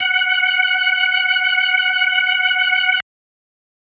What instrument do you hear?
electronic organ